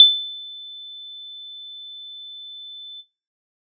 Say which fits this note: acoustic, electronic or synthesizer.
synthesizer